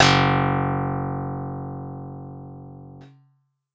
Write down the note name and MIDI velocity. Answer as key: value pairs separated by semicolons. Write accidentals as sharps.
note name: F#1; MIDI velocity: 50